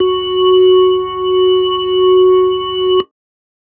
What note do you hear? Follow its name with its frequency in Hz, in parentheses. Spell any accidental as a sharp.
F#4 (370 Hz)